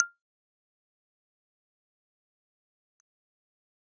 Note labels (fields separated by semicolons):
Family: keyboard; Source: electronic; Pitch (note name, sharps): F6; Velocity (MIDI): 75; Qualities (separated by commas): fast decay, percussive